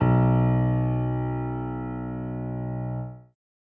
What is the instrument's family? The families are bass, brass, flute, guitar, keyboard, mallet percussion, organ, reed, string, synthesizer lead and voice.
keyboard